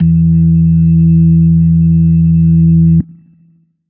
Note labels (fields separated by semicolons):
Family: organ; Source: electronic; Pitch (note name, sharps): E2; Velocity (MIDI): 100; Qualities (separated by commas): dark, long release